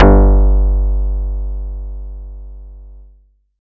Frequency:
49 Hz